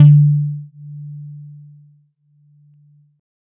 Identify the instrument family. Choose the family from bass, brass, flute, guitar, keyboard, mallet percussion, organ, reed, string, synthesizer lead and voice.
keyboard